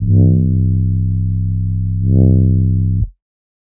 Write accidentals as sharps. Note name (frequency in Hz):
C1 (32.7 Hz)